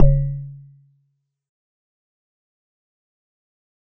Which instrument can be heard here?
acoustic mallet percussion instrument